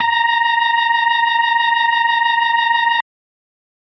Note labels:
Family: organ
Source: electronic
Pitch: A#5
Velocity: 100

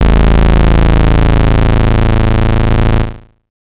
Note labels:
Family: bass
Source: synthesizer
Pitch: A0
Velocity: 75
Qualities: bright, distorted

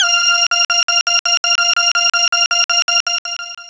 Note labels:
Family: synthesizer lead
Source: synthesizer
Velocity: 25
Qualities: long release

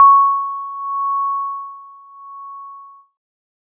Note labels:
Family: keyboard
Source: electronic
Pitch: C#6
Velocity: 25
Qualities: multiphonic

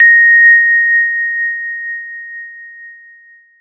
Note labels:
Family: mallet percussion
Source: acoustic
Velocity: 127

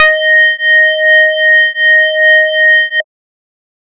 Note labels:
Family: bass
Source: synthesizer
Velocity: 127

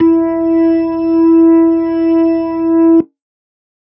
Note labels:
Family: organ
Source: electronic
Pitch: E4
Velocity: 100

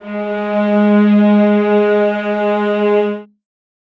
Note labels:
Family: string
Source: acoustic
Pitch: G#3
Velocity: 75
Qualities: reverb

